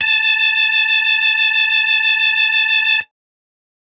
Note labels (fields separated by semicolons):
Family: organ; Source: electronic; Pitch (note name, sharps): A5; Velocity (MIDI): 75; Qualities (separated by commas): distorted